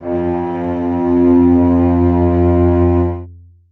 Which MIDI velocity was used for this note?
75